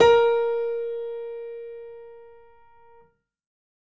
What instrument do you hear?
acoustic keyboard